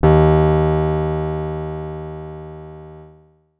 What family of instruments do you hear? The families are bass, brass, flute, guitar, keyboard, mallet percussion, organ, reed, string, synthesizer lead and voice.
guitar